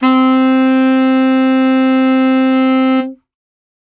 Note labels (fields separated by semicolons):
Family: reed; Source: acoustic; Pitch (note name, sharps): C4; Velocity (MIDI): 75; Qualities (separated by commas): bright